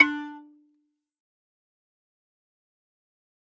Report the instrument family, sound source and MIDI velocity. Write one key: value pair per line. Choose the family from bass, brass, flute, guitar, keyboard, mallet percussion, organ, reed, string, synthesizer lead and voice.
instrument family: mallet percussion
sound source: acoustic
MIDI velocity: 100